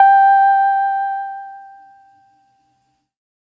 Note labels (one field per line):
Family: keyboard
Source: electronic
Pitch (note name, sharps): G5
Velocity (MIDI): 75